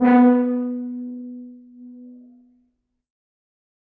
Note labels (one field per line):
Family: brass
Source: acoustic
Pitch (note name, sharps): B3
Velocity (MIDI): 25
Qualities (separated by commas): reverb